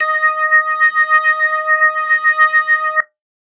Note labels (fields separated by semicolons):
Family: organ; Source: electronic; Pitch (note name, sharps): D#5; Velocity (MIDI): 127